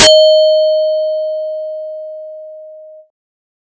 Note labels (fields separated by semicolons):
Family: bass; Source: synthesizer; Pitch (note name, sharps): D#5; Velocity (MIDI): 100